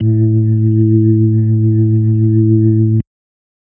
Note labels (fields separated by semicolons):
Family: organ; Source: electronic; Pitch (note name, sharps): A2; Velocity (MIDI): 100